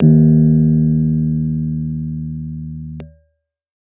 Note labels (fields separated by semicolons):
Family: keyboard; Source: electronic; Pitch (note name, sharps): D#2; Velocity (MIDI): 50; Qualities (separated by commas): dark